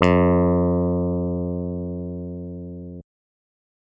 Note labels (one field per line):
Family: keyboard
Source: electronic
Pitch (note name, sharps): F2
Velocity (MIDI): 100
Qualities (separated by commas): distorted